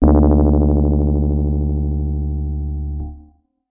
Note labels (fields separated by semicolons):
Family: keyboard; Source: electronic; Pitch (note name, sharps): D2; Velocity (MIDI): 50; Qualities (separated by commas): dark, distorted